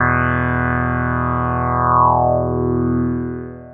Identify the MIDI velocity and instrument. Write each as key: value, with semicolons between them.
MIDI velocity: 127; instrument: synthesizer lead